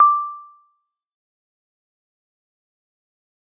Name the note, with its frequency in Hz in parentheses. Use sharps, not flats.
D6 (1175 Hz)